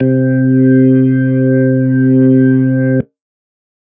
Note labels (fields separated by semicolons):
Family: organ; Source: electronic; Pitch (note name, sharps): C3; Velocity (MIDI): 127